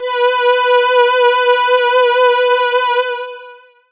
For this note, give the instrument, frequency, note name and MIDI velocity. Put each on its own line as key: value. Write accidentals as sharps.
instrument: synthesizer voice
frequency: 493.9 Hz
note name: B4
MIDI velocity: 50